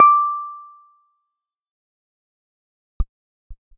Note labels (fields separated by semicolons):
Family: keyboard; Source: electronic; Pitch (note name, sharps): D6; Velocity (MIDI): 25; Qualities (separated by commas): fast decay